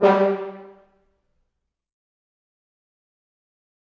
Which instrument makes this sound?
acoustic brass instrument